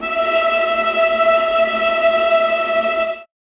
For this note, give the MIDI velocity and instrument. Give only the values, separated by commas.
25, acoustic string instrument